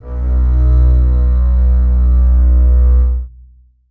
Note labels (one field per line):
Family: string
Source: acoustic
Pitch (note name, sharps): B1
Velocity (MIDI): 50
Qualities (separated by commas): long release, reverb